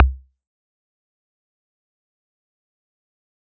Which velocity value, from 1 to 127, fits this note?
127